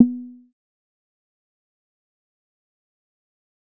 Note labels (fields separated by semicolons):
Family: bass; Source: synthesizer; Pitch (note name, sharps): B3; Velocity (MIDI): 50; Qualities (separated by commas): dark, fast decay, percussive